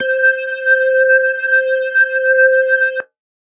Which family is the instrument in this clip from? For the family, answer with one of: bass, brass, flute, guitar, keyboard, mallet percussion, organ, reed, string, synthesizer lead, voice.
organ